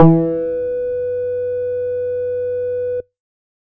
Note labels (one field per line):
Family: bass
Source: synthesizer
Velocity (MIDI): 50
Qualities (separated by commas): distorted